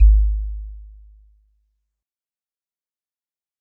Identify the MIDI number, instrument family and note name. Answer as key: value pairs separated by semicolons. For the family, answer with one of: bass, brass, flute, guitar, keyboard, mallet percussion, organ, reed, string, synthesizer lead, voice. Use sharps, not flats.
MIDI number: 32; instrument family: mallet percussion; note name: G#1